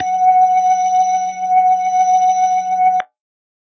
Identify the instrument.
electronic organ